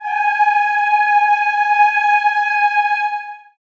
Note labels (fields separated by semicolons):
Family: voice; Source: acoustic; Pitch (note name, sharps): G#5; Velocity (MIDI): 127; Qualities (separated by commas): long release, reverb